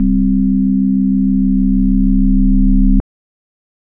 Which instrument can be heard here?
electronic organ